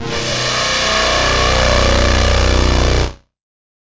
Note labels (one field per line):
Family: guitar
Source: electronic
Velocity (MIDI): 127